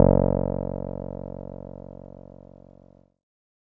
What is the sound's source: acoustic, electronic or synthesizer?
electronic